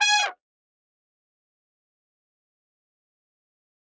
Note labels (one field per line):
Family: brass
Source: acoustic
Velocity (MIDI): 75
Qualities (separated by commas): bright, fast decay, percussive, reverb